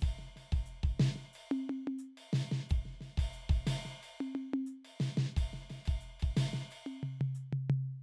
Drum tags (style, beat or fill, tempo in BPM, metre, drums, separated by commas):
folk rock, beat, 90 BPM, 4/4, ride, hi-hat pedal, snare, high tom, floor tom, kick